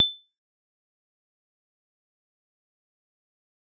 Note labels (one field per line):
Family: mallet percussion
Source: acoustic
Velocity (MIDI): 50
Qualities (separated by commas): bright, fast decay, percussive